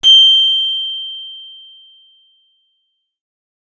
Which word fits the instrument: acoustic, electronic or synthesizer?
acoustic